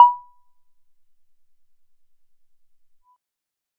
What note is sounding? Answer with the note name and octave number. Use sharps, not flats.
B5